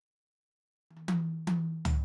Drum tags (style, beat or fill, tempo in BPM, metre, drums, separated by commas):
Afro-Cuban rumba, fill, 110 BPM, 4/4, high tom, floor tom